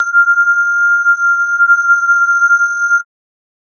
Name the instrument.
electronic mallet percussion instrument